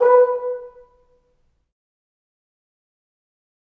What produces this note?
acoustic brass instrument